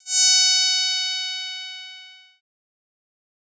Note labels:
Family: bass; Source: synthesizer; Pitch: F#5; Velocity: 127; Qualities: bright, distorted, fast decay

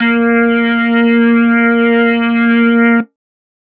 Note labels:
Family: organ; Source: electronic; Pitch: A#3; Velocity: 127

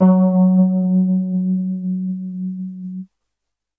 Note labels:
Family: keyboard; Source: electronic; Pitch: F#3; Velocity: 75

